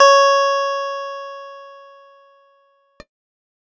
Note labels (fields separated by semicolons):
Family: keyboard; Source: electronic; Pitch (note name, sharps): C#5; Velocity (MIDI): 50; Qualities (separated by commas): bright